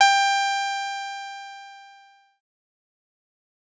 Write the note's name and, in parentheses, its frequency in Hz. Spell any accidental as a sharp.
G5 (784 Hz)